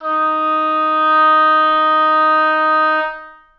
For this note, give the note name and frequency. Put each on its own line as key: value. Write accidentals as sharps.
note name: D#4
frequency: 311.1 Hz